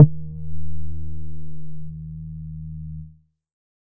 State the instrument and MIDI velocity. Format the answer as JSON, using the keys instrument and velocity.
{"instrument": "synthesizer bass", "velocity": 25}